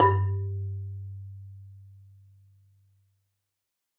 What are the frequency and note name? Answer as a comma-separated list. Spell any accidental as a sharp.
98 Hz, G2